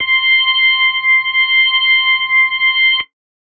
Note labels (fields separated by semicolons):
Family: organ; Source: electronic; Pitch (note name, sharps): C6; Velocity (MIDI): 127